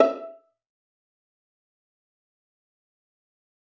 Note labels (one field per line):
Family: string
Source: acoustic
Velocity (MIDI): 50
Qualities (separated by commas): fast decay, percussive, reverb